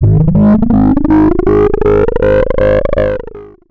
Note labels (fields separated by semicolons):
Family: bass; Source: synthesizer; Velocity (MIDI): 75; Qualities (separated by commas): distorted, long release, multiphonic, tempo-synced